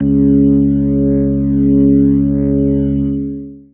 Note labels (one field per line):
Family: organ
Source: electronic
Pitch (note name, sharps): C#2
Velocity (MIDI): 75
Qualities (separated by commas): distorted, long release